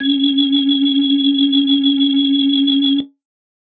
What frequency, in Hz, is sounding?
277.2 Hz